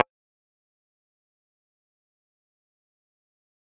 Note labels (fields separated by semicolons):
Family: bass; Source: synthesizer; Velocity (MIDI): 127; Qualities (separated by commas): fast decay, percussive